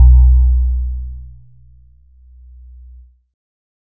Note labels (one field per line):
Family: keyboard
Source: electronic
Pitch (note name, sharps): B1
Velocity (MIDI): 50